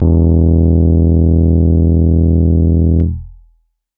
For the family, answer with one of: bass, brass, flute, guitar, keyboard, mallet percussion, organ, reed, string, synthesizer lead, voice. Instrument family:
keyboard